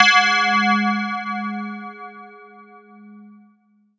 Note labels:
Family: mallet percussion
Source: electronic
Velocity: 127

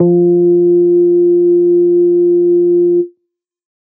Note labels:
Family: bass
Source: synthesizer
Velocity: 25

